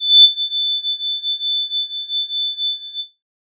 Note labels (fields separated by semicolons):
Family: flute; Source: synthesizer; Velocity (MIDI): 25; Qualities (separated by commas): bright, distorted